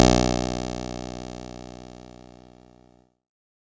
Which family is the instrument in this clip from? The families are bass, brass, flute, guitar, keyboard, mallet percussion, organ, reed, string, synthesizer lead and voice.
keyboard